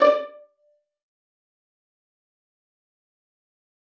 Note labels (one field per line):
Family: string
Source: acoustic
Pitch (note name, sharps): D5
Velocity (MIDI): 25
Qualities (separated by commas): bright, fast decay, percussive, reverb